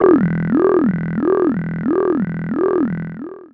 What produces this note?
synthesizer voice